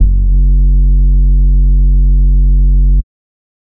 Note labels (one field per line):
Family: bass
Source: synthesizer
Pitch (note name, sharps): F#1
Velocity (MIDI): 100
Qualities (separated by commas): dark, distorted, tempo-synced